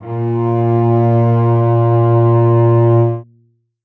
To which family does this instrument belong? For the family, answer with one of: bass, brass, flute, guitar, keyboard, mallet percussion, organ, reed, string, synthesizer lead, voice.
string